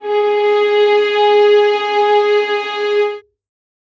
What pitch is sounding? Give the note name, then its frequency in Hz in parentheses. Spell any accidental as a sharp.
G#4 (415.3 Hz)